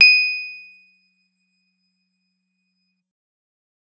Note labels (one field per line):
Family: guitar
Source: electronic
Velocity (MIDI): 50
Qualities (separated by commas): bright, percussive